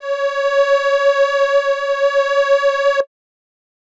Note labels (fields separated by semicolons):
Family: reed; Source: acoustic; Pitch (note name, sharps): C#5; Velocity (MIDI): 75